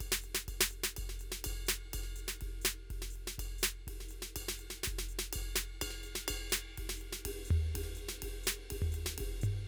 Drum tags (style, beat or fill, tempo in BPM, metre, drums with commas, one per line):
calypso
beat
124 BPM
4/4
ride, ride bell, hi-hat pedal, snare, floor tom, kick